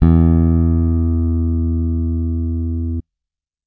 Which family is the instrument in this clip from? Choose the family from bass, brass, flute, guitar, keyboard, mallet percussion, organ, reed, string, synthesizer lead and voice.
bass